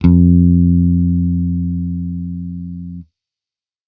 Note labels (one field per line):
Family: bass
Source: electronic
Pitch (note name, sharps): F2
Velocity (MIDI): 75